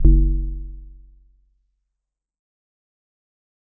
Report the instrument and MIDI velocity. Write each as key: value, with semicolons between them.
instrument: acoustic mallet percussion instrument; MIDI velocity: 127